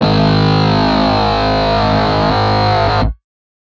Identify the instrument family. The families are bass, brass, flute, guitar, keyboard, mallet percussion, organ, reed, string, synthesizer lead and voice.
guitar